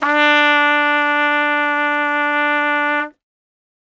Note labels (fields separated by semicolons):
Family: brass; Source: acoustic; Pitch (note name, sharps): D4; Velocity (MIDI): 50; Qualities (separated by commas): bright